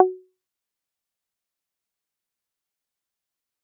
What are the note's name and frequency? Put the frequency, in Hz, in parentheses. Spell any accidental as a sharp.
F#4 (370 Hz)